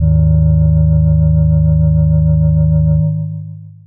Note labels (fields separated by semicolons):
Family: mallet percussion; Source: electronic; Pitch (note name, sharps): G#0; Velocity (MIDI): 75; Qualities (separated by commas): long release